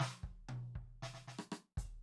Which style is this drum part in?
samba